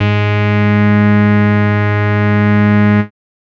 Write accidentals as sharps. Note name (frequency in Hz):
G#2 (103.8 Hz)